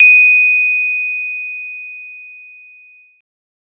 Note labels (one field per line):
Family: mallet percussion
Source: acoustic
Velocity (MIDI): 25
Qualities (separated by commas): bright